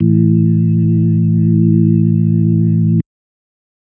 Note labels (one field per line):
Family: organ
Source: electronic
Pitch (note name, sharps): A1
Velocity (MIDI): 25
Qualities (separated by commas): dark